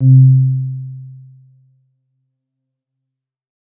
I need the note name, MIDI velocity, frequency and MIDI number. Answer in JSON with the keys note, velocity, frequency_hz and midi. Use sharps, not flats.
{"note": "C3", "velocity": 25, "frequency_hz": 130.8, "midi": 48}